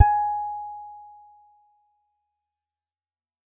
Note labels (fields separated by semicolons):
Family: guitar; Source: acoustic; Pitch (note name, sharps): G#5; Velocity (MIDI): 75; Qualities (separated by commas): fast decay